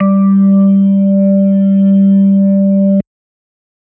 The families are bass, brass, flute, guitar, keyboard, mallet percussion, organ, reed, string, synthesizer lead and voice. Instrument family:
organ